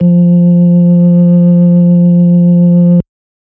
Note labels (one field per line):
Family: organ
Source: electronic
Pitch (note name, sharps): F3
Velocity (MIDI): 100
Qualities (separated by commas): distorted